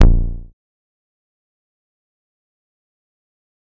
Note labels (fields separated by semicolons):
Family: bass; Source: synthesizer; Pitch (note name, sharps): A#0; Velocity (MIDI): 127; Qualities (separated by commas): dark, fast decay, percussive